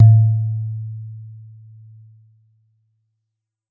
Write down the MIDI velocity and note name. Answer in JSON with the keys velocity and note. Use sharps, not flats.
{"velocity": 100, "note": "A2"}